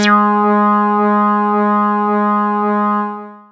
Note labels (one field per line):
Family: bass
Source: synthesizer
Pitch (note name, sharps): G#3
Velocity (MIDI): 127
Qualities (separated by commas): distorted, long release